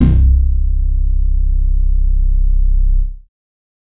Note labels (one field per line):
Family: bass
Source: synthesizer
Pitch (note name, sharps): C1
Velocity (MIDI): 127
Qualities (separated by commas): distorted